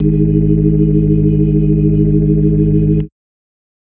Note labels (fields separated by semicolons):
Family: organ; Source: electronic; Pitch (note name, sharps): G#1; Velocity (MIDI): 25; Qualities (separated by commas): dark